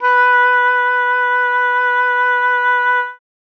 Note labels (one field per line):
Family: reed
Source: acoustic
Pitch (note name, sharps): B4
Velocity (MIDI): 25